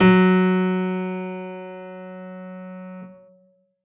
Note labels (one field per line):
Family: keyboard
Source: acoustic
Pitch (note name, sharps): F#3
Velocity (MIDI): 75